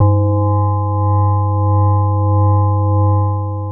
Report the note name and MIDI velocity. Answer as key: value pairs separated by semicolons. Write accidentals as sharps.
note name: G2; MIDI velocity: 127